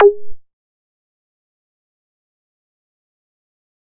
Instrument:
synthesizer bass